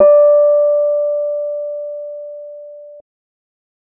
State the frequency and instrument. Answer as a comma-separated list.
587.3 Hz, electronic keyboard